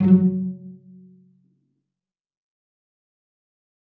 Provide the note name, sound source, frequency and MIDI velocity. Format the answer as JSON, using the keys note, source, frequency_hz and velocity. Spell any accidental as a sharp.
{"note": "F#3", "source": "acoustic", "frequency_hz": 185, "velocity": 25}